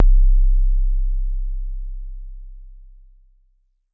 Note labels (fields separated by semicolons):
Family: keyboard; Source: electronic; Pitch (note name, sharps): C1; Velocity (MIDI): 50; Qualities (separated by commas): dark